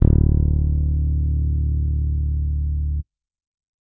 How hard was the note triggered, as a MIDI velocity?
100